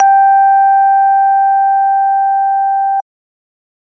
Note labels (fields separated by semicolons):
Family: organ; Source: electronic; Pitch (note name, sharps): G5; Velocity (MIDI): 50